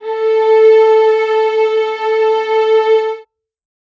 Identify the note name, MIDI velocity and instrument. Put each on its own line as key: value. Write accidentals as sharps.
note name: A4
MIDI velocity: 75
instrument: acoustic string instrument